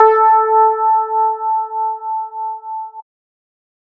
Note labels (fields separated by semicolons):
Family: bass; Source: synthesizer; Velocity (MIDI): 127